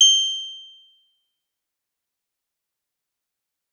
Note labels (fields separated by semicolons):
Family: guitar; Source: electronic; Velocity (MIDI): 100; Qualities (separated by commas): bright, fast decay, percussive